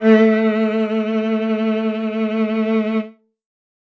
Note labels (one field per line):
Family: string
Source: acoustic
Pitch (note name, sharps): A3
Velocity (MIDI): 127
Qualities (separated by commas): reverb